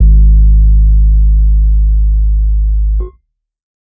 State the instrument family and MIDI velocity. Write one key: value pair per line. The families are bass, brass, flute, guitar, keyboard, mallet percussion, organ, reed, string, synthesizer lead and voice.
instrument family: keyboard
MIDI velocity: 25